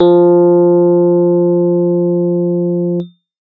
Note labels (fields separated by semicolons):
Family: keyboard; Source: electronic; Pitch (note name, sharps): F3; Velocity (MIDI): 100